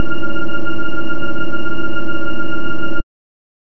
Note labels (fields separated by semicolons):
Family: bass; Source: synthesizer; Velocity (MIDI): 127